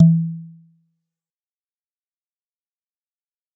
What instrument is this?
acoustic mallet percussion instrument